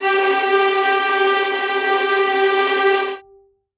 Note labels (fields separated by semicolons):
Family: string; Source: acoustic; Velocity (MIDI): 100; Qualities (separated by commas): bright, non-linear envelope, reverb